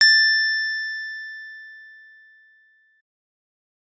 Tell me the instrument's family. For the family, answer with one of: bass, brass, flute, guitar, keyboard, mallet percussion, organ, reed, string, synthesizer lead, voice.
keyboard